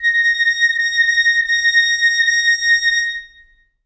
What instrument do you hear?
acoustic reed instrument